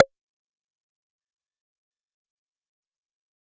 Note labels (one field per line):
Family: bass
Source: synthesizer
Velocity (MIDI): 25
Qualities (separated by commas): distorted, fast decay, percussive